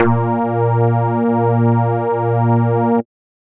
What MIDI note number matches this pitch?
46